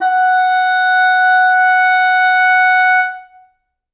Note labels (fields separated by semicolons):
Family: reed; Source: acoustic; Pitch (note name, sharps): F#5; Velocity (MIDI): 100; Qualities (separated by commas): reverb